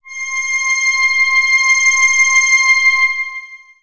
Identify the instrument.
synthesizer lead